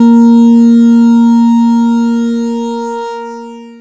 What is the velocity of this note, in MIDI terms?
127